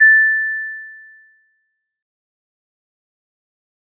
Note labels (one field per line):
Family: mallet percussion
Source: acoustic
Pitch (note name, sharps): A6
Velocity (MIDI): 25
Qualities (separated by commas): fast decay